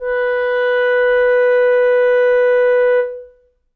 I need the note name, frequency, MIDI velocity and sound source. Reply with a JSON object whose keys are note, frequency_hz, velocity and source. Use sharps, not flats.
{"note": "B4", "frequency_hz": 493.9, "velocity": 75, "source": "acoustic"}